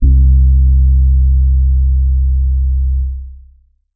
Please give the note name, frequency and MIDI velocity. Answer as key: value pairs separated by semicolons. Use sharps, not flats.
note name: C2; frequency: 65.41 Hz; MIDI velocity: 50